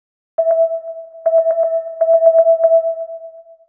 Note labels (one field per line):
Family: mallet percussion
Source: synthesizer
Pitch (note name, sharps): E5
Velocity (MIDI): 75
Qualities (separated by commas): dark, long release, multiphonic, percussive, tempo-synced